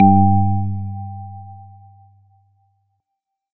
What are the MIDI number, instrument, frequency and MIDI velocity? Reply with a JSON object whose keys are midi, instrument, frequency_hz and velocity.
{"midi": 43, "instrument": "electronic organ", "frequency_hz": 98, "velocity": 25}